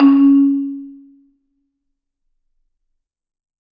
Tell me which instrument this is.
acoustic mallet percussion instrument